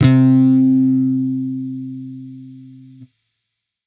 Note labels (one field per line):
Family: bass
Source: electronic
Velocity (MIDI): 25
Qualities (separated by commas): distorted